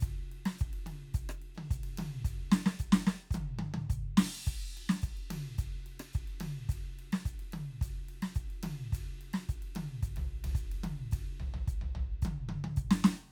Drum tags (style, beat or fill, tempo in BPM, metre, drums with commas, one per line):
calypso
beat
108 BPM
4/4
crash, ride, hi-hat pedal, snare, cross-stick, high tom, floor tom, kick